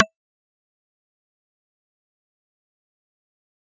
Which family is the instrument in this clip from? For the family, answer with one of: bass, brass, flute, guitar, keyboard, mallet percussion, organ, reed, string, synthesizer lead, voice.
mallet percussion